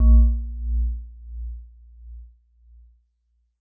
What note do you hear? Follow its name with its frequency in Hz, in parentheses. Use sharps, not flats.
A#1 (58.27 Hz)